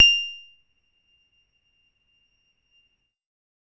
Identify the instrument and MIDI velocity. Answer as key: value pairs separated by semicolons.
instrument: electronic keyboard; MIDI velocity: 100